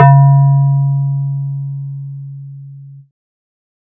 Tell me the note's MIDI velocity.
50